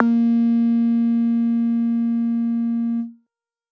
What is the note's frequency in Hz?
233.1 Hz